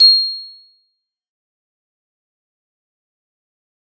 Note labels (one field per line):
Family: guitar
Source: acoustic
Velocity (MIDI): 100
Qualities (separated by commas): bright, fast decay, percussive, reverb